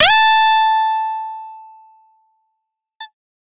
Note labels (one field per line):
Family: guitar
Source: electronic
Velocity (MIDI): 127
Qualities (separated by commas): bright, distorted